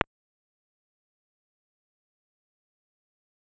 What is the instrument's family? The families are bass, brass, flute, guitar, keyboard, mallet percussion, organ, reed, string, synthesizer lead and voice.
guitar